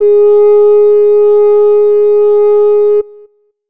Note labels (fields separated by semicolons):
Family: flute; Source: acoustic; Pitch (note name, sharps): G#4; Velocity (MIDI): 50